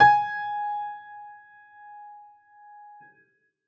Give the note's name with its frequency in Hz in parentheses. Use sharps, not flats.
G#5 (830.6 Hz)